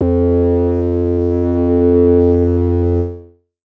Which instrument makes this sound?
synthesizer lead